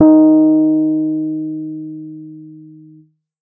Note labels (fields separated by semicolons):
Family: keyboard; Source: electronic; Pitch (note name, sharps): D#4; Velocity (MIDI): 75